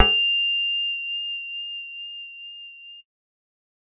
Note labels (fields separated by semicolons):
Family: bass; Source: synthesizer; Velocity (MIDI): 75; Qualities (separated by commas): bright, reverb